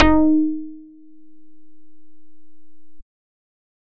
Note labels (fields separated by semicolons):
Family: bass; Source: synthesizer; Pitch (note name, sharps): D#4; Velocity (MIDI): 75